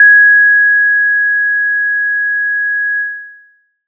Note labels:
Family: mallet percussion; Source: acoustic; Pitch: G#6; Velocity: 75; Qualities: long release

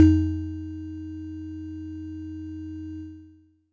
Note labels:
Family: mallet percussion; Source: acoustic; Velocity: 25; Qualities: distorted

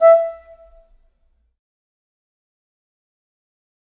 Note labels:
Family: reed; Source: acoustic; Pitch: E5; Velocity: 50; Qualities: fast decay, percussive, reverb

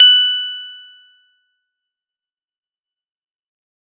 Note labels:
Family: keyboard; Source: electronic; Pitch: F#6; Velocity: 127; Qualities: fast decay

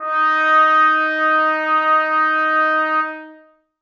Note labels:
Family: brass; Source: acoustic; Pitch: D#4; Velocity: 100; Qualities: bright, reverb

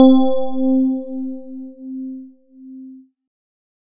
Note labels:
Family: keyboard; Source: electronic; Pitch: C4; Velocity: 100

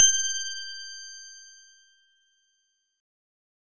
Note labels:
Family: synthesizer lead; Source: synthesizer; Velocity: 75; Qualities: bright, distorted

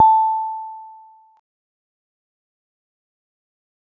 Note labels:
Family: mallet percussion; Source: acoustic; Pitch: A5; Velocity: 25; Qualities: fast decay

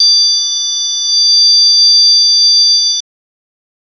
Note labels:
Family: organ; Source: electronic; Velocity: 25; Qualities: bright

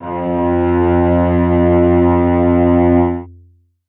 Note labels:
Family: string; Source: acoustic; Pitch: F2; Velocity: 100; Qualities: long release, reverb

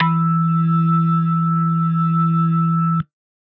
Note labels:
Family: organ; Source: electronic; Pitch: E3; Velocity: 100

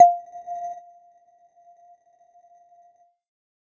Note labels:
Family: mallet percussion; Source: electronic; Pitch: F5; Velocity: 50; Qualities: non-linear envelope

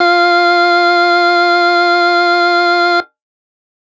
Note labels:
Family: organ; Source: electronic; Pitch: F4; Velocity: 127

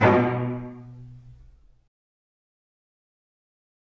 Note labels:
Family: string; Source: acoustic; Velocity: 100; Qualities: fast decay, reverb

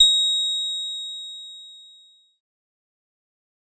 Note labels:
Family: bass; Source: synthesizer; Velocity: 50; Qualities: distorted, fast decay

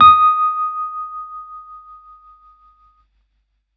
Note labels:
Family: keyboard; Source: electronic; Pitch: D#6; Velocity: 100

